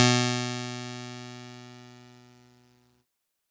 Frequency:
123.5 Hz